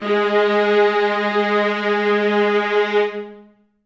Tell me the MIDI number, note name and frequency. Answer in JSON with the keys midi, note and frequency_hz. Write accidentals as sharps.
{"midi": 56, "note": "G#3", "frequency_hz": 207.7}